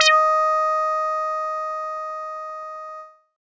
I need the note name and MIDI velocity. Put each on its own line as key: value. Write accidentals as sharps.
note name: D#5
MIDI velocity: 127